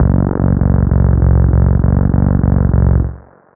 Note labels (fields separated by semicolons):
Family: bass; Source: synthesizer; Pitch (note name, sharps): F#0; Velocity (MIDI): 75; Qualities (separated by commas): reverb